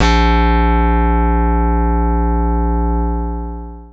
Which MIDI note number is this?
34